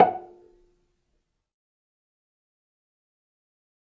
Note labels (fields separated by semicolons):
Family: string; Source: acoustic; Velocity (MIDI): 100; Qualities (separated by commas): fast decay, percussive, reverb